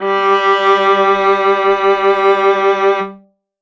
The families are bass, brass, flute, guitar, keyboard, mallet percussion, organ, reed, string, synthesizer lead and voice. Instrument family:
string